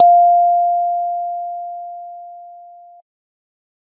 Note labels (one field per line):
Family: keyboard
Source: electronic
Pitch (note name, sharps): F5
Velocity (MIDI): 25